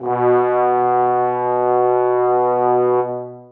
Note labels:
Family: brass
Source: acoustic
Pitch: B2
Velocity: 75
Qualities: dark, long release, reverb

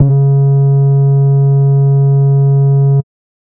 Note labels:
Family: bass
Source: synthesizer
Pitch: C#3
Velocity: 25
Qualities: dark, distorted, tempo-synced

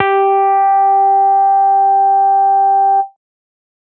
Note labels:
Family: bass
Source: synthesizer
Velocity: 127

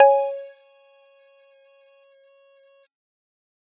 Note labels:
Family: mallet percussion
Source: acoustic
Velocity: 25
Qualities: multiphonic, percussive

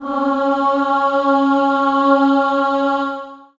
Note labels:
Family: voice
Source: acoustic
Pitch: C#4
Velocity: 127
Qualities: long release, reverb

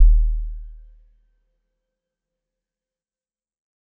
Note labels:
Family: mallet percussion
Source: electronic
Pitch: D#1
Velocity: 75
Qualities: fast decay, non-linear envelope

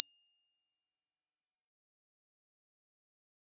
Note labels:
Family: mallet percussion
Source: acoustic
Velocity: 75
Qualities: bright, fast decay, percussive

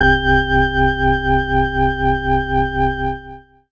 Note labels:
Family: organ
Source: electronic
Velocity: 75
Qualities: distorted

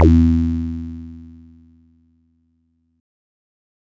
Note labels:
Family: bass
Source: synthesizer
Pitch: E2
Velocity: 100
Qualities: bright, distorted

